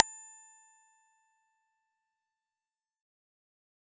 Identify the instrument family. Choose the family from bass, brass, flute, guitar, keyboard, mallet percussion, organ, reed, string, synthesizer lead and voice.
bass